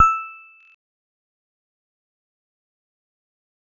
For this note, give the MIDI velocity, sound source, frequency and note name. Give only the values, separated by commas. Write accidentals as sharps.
25, acoustic, 1319 Hz, E6